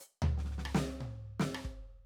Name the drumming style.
jazz-funk